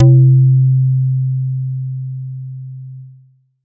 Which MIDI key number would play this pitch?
48